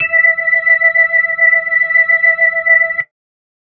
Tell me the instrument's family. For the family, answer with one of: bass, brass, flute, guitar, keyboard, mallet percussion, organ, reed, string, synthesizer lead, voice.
organ